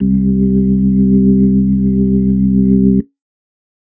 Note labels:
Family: organ; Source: electronic; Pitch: C2; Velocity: 25

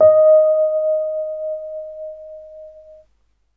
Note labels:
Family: keyboard; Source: electronic; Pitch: D#5; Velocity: 50

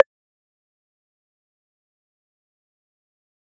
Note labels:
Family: mallet percussion; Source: acoustic; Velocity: 75; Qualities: fast decay, percussive

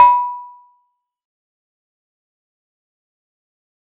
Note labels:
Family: mallet percussion; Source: acoustic; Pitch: B5; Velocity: 127; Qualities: fast decay, percussive

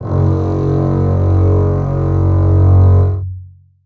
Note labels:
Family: string; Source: acoustic; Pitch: F#1; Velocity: 100; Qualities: long release, reverb

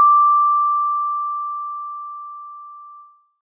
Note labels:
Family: mallet percussion; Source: acoustic; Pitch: D6; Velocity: 75

